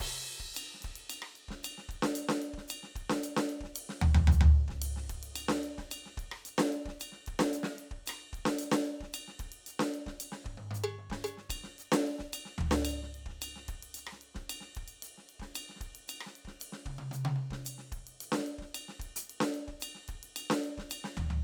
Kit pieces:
crash, ride, ride bell, closed hi-hat, hi-hat pedal, percussion, snare, cross-stick, high tom, mid tom, floor tom and kick